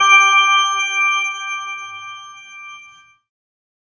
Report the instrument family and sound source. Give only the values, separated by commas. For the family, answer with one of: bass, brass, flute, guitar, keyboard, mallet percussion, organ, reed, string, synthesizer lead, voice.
keyboard, synthesizer